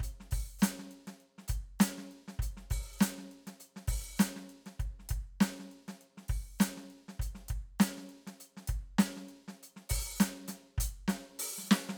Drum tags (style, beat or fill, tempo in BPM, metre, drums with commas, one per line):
funk
beat
100 BPM
4/4
closed hi-hat, open hi-hat, hi-hat pedal, snare, kick